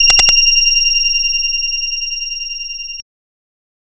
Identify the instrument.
synthesizer bass